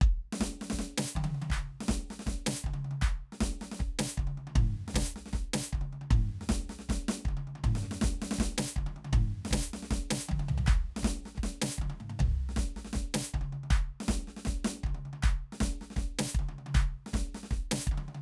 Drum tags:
merengue, beat, 158 BPM, 4/4, percussion, snare, high tom, mid tom, floor tom, kick

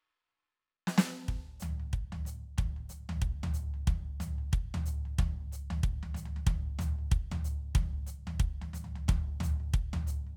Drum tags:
swing, beat, 185 BPM, 4/4, hi-hat pedal, snare, floor tom, kick

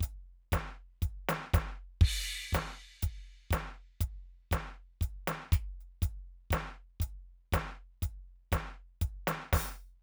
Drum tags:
rock, beat, 120 BPM, 4/4, crash, closed hi-hat, open hi-hat, snare, kick

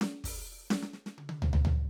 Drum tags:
fast funk, fill, 125 BPM, 4/4, open hi-hat, hi-hat pedal, snare, high tom, floor tom, kick

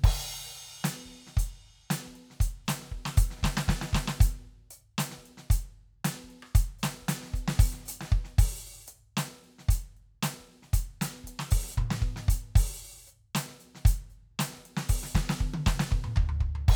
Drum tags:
funk, beat, 115 BPM, 4/4, crash, closed hi-hat, open hi-hat, hi-hat pedal, snare, cross-stick, high tom, mid tom, floor tom, kick

